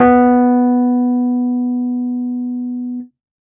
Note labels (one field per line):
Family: keyboard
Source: electronic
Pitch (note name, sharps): B3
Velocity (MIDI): 127